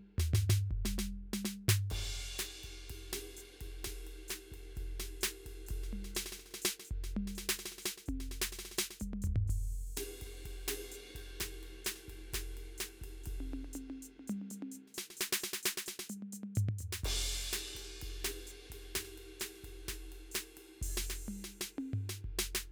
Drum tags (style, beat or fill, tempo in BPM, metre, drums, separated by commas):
bossa nova, beat, 127 BPM, 4/4, crash, ride, hi-hat pedal, snare, high tom, mid tom, floor tom, kick